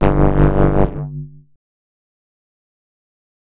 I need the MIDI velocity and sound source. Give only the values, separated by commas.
100, synthesizer